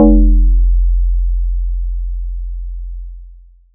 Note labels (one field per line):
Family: mallet percussion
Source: electronic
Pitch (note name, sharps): F1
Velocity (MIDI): 100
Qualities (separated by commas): long release, multiphonic